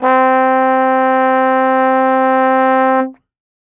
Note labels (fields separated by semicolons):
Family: brass; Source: acoustic; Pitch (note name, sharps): C4; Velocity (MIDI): 50